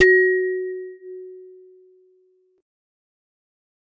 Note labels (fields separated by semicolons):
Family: mallet percussion; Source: acoustic; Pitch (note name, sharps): F#4; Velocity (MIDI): 50; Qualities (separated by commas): fast decay, non-linear envelope